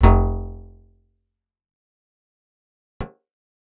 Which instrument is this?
acoustic guitar